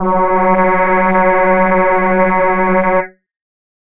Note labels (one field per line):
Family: voice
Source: synthesizer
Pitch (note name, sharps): F#3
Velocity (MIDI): 127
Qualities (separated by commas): multiphonic